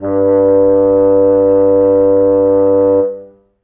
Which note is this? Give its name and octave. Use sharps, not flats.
G2